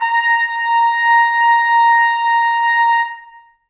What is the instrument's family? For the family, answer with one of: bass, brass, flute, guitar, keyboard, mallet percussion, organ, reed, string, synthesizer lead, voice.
brass